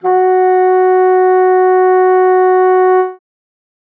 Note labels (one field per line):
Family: reed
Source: acoustic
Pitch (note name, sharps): F#4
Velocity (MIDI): 25